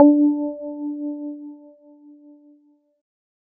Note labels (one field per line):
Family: keyboard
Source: electronic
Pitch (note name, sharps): D4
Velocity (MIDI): 25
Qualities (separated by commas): dark